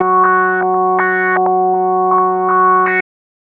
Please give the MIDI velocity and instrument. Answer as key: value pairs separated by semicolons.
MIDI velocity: 127; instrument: synthesizer bass